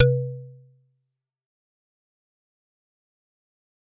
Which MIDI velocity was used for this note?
75